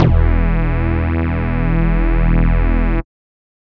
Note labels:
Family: bass; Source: synthesizer; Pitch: E1; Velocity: 127

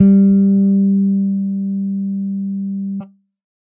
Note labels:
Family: bass; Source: electronic; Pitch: G3; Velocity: 75

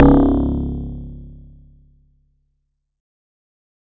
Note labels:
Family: guitar; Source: acoustic; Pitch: C#1; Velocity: 100; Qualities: distorted

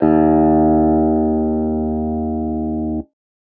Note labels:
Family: guitar; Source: electronic; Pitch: D#2; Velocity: 50; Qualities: distorted

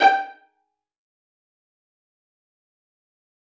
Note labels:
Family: string; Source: acoustic; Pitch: G5; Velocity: 127; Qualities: fast decay, percussive, reverb

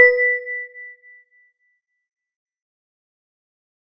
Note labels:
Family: mallet percussion; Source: acoustic; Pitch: B4; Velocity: 100; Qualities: fast decay

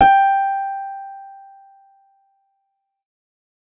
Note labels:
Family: keyboard; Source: synthesizer; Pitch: G5; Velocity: 100

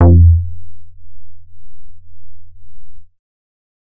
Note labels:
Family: bass; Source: synthesizer; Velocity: 75; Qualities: distorted

